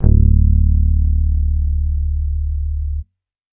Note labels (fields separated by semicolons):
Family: bass; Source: electronic; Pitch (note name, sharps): D1; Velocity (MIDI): 25